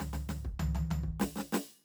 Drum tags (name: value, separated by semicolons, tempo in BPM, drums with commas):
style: Purdie shuffle; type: fill; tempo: 130 BPM; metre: 4/4; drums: hi-hat pedal, snare, high tom, floor tom, kick